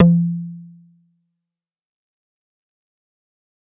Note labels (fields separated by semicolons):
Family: bass; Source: synthesizer; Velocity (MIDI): 75; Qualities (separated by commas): distorted, fast decay, percussive